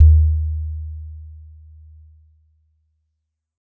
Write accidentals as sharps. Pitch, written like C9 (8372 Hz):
D#2 (77.78 Hz)